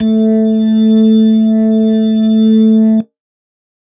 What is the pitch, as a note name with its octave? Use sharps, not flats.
A3